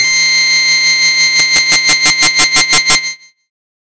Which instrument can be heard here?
synthesizer bass